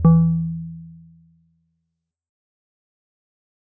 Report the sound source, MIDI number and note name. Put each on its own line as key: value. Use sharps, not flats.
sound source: acoustic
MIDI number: 52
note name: E3